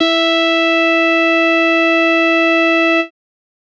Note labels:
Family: bass; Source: synthesizer; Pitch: E4; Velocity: 50; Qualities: bright, distorted

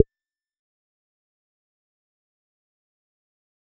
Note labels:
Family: bass; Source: synthesizer; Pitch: A6; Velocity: 25; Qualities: fast decay, percussive

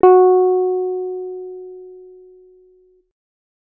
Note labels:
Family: guitar; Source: acoustic; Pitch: F#4; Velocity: 25; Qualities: dark

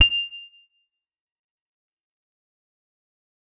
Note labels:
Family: guitar; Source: electronic; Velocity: 50; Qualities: bright, distorted, fast decay, percussive

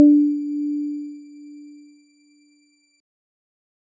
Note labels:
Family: keyboard; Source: electronic; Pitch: D4; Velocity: 100; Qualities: dark

